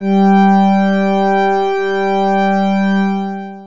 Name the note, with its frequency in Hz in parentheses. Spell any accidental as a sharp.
G3 (196 Hz)